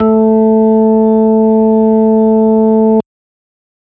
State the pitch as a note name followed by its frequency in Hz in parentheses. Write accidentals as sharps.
A3 (220 Hz)